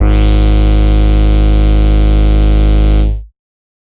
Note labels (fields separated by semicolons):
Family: bass; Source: synthesizer; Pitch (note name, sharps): G#1; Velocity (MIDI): 50; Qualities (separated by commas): bright, distorted